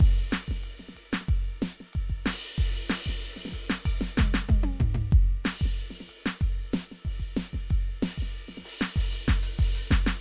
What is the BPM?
94 BPM